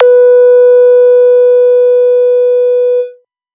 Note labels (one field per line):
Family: bass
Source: synthesizer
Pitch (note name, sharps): B4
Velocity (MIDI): 75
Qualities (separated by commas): distorted